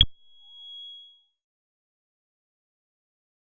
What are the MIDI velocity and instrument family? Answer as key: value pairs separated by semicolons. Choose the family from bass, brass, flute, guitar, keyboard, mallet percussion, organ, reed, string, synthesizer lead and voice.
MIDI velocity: 75; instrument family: bass